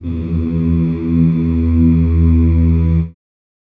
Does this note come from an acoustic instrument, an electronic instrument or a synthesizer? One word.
acoustic